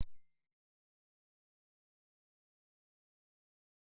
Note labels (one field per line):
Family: bass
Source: synthesizer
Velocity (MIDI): 127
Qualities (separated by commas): distorted, fast decay, percussive